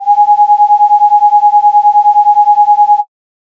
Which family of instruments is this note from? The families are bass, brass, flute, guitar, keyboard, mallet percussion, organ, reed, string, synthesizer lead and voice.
flute